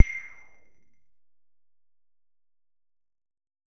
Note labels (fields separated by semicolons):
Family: bass; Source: synthesizer; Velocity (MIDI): 25; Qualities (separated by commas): distorted, percussive